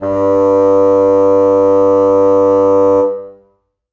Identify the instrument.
acoustic reed instrument